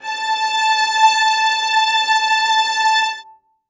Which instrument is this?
acoustic string instrument